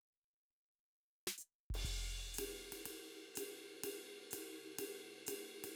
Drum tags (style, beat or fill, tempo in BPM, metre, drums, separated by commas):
jazz, beat, 125 BPM, 4/4, crash, ride, hi-hat pedal, snare, kick